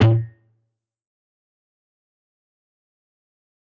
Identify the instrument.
electronic guitar